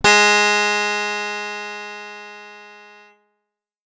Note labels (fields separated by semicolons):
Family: guitar; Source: acoustic; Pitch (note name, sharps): G#3; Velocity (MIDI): 127; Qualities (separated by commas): bright, distorted